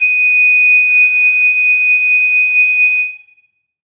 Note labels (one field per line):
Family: flute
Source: acoustic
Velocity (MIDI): 127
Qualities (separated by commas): bright, reverb